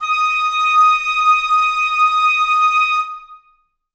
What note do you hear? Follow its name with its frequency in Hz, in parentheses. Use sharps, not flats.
D#6 (1245 Hz)